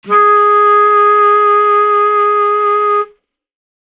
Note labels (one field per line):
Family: reed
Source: acoustic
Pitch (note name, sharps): G#4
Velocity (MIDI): 25